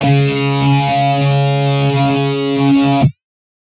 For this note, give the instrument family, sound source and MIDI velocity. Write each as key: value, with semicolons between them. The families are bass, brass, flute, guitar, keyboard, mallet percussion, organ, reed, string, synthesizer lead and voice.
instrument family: guitar; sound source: electronic; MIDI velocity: 25